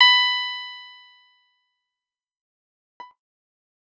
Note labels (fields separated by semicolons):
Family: guitar; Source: electronic; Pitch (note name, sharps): B5; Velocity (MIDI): 100; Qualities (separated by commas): bright, fast decay